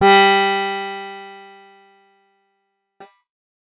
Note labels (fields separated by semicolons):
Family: guitar; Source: acoustic; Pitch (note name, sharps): G3; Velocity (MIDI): 100; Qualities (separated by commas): bright, distorted